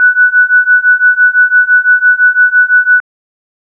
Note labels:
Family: organ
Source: electronic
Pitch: F#6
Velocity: 100

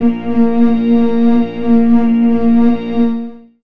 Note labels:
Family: organ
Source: electronic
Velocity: 25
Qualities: long release, reverb

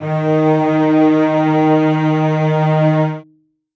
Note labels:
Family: string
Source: acoustic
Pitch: D#3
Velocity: 100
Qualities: reverb

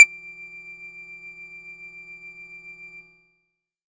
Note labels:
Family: bass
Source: synthesizer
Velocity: 25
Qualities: multiphonic

